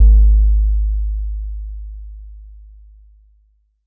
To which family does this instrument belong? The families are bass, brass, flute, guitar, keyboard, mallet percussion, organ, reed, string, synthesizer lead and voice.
mallet percussion